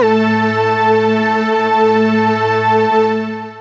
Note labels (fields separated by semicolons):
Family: synthesizer lead; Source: synthesizer; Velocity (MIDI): 127; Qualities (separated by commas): long release